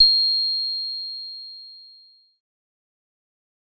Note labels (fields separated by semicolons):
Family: bass; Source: synthesizer; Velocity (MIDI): 50; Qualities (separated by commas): distorted, fast decay